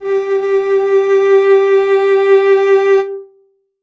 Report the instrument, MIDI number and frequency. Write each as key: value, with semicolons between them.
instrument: acoustic string instrument; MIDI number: 67; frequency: 392 Hz